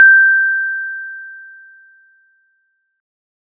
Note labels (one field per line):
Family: mallet percussion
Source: acoustic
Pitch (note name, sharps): G6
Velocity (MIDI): 25